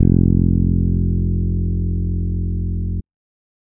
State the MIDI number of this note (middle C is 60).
29